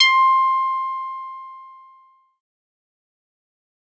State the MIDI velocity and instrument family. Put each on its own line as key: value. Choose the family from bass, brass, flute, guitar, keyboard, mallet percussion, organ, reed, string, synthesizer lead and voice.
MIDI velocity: 50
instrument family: synthesizer lead